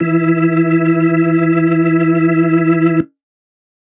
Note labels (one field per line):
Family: organ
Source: electronic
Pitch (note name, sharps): E3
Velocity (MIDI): 100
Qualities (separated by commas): reverb